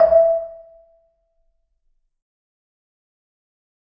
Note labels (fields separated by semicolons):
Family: mallet percussion; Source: acoustic; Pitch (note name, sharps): E5; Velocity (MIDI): 100; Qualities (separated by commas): dark, fast decay, percussive, reverb